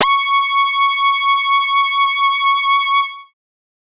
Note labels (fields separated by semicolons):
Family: bass; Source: synthesizer; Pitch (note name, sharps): C#6; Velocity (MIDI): 100; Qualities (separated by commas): bright, distorted, multiphonic